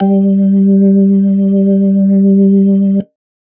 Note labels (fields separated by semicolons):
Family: organ; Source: electronic; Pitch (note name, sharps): G3; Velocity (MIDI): 75